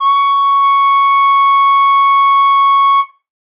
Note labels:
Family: flute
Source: acoustic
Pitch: C#6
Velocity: 75

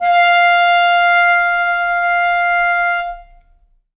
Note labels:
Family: reed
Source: acoustic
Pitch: F5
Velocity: 50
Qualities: reverb

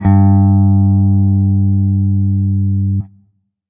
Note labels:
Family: guitar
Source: electronic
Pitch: G2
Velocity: 50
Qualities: distorted

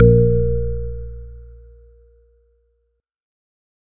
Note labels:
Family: organ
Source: electronic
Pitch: A#1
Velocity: 50

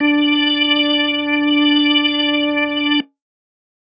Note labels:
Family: organ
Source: electronic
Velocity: 50

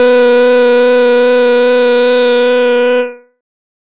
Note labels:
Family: bass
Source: synthesizer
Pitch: B3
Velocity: 100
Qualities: bright, distorted, non-linear envelope

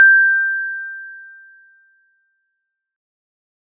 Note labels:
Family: mallet percussion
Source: acoustic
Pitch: G6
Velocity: 75

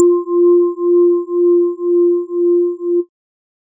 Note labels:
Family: organ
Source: electronic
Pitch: F4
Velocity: 25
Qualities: dark

